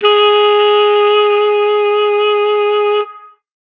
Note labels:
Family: reed; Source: acoustic; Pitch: G#4; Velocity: 50

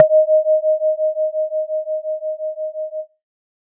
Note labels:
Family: synthesizer lead; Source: synthesizer; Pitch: D#5; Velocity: 75

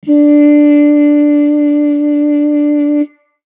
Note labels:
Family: brass; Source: acoustic; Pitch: D4; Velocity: 25

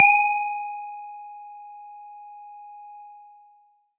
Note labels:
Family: mallet percussion; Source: acoustic; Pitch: G#5; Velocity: 127

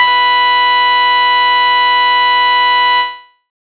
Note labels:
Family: bass; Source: synthesizer; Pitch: B5; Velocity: 25; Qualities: bright, distorted

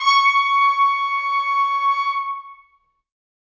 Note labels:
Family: brass; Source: acoustic; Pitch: C#6; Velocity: 25; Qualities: bright, reverb

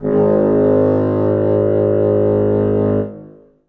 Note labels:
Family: reed; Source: acoustic; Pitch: G#1; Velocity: 50; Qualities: reverb

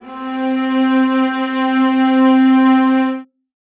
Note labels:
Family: string; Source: acoustic; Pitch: C4; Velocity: 75; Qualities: reverb

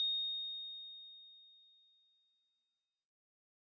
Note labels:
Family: mallet percussion; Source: acoustic; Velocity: 50; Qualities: bright

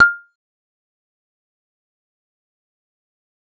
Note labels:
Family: bass; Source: synthesizer; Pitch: F6; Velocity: 75; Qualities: fast decay, percussive

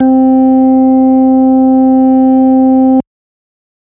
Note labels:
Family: organ; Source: electronic; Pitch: C4; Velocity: 127

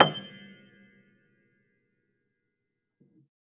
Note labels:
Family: keyboard; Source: acoustic; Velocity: 100; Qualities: fast decay, percussive, reverb

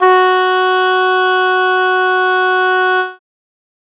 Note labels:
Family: reed; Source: acoustic; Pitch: F#4; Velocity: 100; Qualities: bright

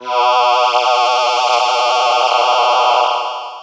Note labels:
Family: voice; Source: synthesizer; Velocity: 127; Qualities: bright, distorted, long release

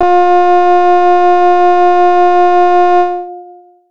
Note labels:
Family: keyboard; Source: electronic; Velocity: 127; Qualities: distorted, long release

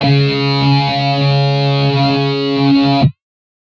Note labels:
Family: guitar; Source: synthesizer; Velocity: 25; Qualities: bright, distorted

